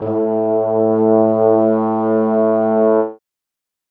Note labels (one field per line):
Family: brass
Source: acoustic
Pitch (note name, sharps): A2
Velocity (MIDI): 25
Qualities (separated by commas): reverb